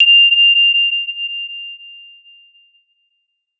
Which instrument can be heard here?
acoustic mallet percussion instrument